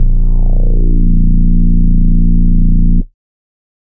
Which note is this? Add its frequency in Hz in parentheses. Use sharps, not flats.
A#0 (29.14 Hz)